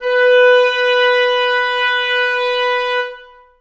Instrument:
acoustic reed instrument